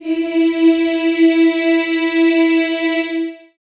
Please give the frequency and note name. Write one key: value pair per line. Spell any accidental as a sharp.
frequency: 329.6 Hz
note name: E4